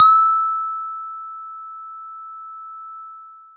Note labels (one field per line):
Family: mallet percussion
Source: acoustic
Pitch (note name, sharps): E6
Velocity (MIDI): 100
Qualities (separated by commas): long release